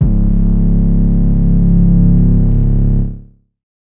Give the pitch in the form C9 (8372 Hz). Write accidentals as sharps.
C#1 (34.65 Hz)